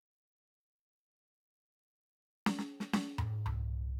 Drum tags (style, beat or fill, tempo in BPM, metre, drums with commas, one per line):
rock
fill
60 BPM
4/4
snare, mid tom, floor tom